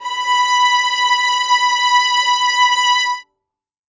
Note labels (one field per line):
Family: string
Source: acoustic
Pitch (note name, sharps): B5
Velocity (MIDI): 127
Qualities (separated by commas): reverb